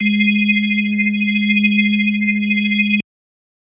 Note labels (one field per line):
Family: organ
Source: electronic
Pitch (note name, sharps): G#3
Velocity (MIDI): 127